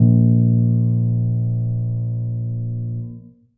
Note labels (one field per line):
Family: keyboard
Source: acoustic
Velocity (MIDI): 25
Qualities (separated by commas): dark